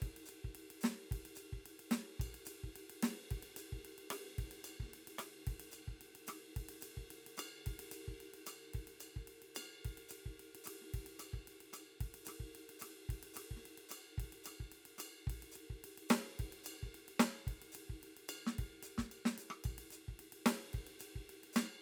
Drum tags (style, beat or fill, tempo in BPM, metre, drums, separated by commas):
Brazilian baião, beat, 110 BPM, 4/4, ride, ride bell, hi-hat pedal, snare, cross-stick, kick